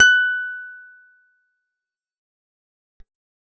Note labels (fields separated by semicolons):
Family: guitar; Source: acoustic; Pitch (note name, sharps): F#6; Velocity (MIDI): 100; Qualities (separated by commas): fast decay